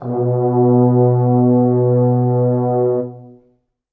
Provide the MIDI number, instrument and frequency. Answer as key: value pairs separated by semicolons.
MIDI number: 47; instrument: acoustic brass instrument; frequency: 123.5 Hz